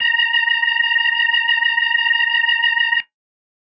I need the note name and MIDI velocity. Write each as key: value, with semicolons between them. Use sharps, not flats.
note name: A#5; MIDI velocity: 75